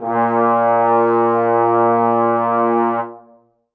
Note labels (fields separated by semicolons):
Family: brass; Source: acoustic; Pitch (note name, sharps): A#2; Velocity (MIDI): 75; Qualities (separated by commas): reverb